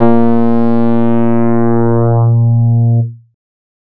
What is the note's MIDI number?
46